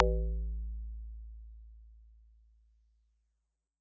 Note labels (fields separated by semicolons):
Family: guitar; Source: synthesizer; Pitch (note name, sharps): A1; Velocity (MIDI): 127; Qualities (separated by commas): dark